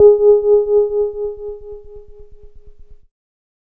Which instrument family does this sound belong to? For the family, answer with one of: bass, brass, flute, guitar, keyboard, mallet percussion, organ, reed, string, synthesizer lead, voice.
keyboard